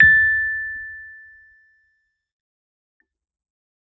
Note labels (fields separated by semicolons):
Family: keyboard; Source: electronic; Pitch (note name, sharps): A6; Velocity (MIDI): 100; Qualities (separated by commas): fast decay